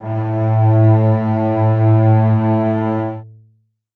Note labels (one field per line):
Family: string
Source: acoustic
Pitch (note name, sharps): A2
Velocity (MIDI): 50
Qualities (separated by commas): reverb